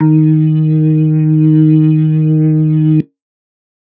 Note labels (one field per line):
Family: organ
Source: electronic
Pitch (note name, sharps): D#3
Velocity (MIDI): 100